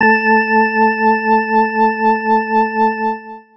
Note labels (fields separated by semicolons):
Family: organ; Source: electronic; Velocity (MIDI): 25; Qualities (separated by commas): distorted, long release